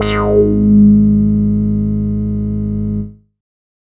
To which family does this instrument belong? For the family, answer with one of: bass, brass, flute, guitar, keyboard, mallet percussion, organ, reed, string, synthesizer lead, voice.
bass